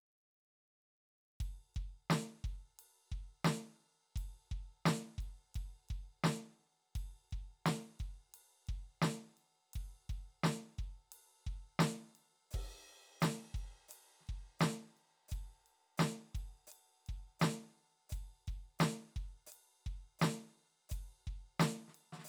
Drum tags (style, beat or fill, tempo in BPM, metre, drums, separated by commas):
rock, beat, 86 BPM, 4/4, crash, ride, hi-hat pedal, snare, kick